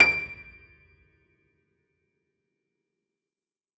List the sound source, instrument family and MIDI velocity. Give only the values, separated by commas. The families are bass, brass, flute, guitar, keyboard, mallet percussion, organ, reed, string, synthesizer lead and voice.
acoustic, keyboard, 127